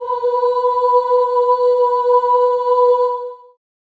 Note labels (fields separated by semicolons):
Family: voice; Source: acoustic; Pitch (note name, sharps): B4; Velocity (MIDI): 75; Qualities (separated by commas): long release, reverb